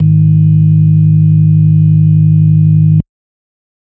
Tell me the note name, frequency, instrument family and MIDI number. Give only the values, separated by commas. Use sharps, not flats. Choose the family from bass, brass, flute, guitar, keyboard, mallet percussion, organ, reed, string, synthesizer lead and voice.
G#1, 51.91 Hz, organ, 32